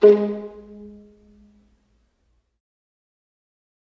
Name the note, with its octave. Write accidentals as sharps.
G#3